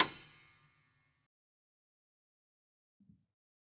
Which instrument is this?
acoustic keyboard